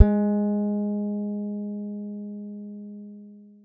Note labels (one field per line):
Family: guitar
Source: acoustic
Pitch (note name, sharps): G#3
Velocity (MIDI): 127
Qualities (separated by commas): dark